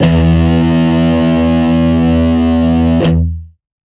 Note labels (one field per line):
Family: guitar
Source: electronic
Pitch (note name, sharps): E2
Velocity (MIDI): 50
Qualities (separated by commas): distorted, long release